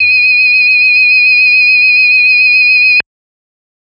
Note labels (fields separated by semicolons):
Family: organ; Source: electronic; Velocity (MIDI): 100; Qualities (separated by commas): multiphonic